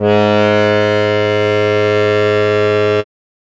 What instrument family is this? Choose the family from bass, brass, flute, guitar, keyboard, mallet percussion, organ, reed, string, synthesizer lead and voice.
keyboard